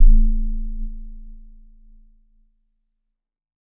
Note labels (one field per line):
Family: keyboard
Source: electronic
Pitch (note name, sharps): A0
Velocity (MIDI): 25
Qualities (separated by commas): dark